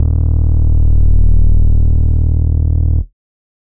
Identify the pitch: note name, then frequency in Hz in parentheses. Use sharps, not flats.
D#1 (38.89 Hz)